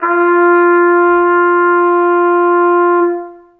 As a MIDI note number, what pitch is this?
65